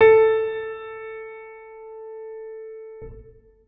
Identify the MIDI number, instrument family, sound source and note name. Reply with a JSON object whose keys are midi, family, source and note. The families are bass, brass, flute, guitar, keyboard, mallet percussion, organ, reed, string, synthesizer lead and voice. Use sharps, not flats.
{"midi": 69, "family": "organ", "source": "electronic", "note": "A4"}